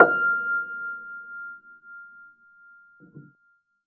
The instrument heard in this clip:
acoustic keyboard